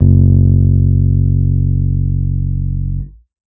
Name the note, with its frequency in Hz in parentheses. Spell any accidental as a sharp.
F#1 (46.25 Hz)